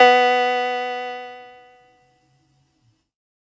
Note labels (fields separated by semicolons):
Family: keyboard; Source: electronic; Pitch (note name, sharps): B3; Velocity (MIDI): 50; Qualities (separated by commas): distorted